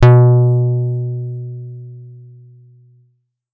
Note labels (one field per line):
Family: guitar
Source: electronic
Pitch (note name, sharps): B2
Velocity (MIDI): 25